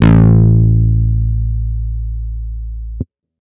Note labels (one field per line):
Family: guitar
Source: electronic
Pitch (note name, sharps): A1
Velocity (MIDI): 50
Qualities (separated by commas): bright, distorted